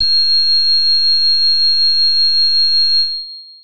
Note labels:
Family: keyboard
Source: electronic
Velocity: 127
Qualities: bright, distorted, long release

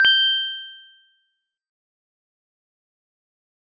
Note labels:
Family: mallet percussion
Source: acoustic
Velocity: 100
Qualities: fast decay, multiphonic

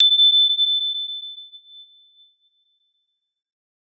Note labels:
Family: mallet percussion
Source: acoustic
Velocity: 100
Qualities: bright, non-linear envelope

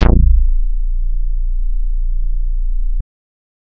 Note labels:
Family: bass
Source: synthesizer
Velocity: 127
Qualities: distorted

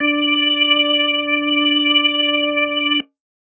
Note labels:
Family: organ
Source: electronic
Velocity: 50

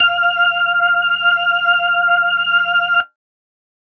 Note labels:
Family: organ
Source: electronic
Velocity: 100

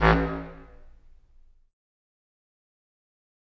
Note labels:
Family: reed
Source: acoustic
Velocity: 100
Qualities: fast decay, percussive, reverb

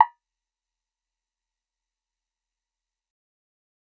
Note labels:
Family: bass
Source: synthesizer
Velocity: 127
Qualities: fast decay, percussive

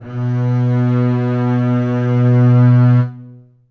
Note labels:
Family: string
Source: acoustic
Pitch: B2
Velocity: 75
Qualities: long release, reverb

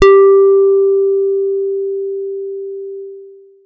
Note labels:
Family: guitar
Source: electronic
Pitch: G4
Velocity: 25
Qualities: long release

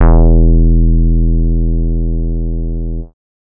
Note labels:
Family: bass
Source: synthesizer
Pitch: E1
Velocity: 75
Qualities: dark

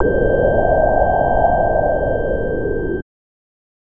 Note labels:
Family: bass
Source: synthesizer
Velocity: 100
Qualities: distorted

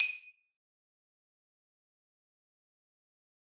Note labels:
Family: mallet percussion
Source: acoustic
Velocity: 75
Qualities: fast decay, percussive, reverb

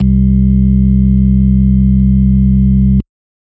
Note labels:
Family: organ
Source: electronic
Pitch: C2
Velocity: 100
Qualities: dark

